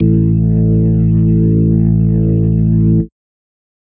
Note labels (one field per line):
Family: organ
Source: electronic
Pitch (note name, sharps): A1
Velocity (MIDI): 100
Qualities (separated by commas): dark, distorted